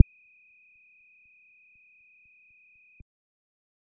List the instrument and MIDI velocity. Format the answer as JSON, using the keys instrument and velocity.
{"instrument": "synthesizer bass", "velocity": 75}